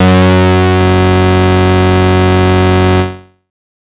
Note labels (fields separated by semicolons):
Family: bass; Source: synthesizer; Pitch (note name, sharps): F#2; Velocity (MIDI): 127; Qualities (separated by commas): bright, distorted